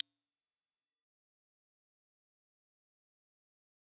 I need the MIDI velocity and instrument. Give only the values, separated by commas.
75, acoustic mallet percussion instrument